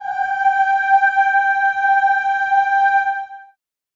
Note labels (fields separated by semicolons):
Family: voice; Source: acoustic; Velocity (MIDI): 25; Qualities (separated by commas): long release, reverb